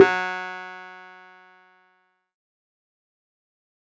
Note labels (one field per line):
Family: keyboard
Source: electronic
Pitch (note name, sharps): F#3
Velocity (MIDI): 100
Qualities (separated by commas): distorted, fast decay